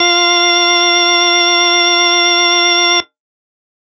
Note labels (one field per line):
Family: organ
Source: electronic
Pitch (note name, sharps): F4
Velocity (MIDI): 50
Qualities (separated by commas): distorted